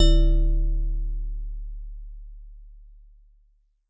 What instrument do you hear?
acoustic mallet percussion instrument